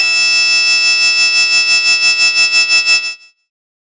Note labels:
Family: bass; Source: synthesizer; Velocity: 100; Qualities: bright, distorted

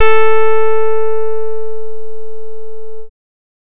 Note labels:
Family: bass; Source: synthesizer; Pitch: A4; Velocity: 75; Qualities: distorted

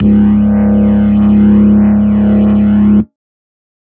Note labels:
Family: organ; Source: electronic; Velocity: 127

